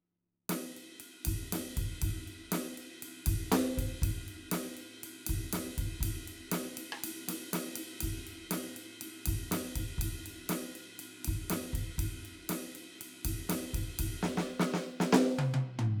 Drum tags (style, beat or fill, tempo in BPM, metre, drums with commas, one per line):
rock
beat
120 BPM
4/4
ride, snare, cross-stick, high tom, mid tom, kick